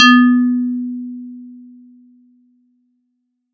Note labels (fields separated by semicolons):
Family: mallet percussion; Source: acoustic; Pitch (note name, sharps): B3; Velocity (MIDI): 127